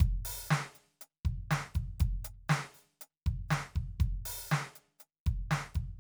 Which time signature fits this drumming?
4/4